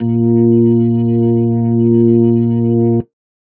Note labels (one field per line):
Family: organ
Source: electronic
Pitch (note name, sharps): A#2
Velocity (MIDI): 50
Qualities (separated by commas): dark